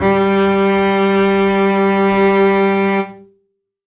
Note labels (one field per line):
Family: string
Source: acoustic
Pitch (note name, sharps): G3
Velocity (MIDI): 100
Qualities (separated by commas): reverb